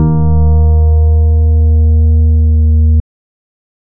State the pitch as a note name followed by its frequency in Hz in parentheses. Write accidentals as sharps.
D#2 (77.78 Hz)